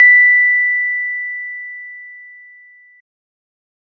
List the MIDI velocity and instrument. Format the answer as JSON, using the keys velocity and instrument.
{"velocity": 50, "instrument": "electronic organ"}